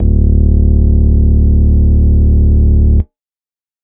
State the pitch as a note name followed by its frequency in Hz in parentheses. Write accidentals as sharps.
D1 (36.71 Hz)